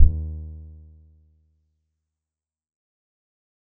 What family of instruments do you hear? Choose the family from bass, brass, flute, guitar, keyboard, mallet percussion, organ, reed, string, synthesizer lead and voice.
guitar